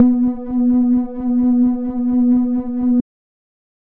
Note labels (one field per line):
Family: bass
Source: synthesizer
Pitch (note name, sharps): B3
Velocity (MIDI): 25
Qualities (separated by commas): dark